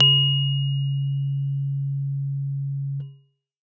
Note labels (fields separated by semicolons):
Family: keyboard; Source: acoustic; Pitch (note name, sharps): C#3; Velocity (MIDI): 25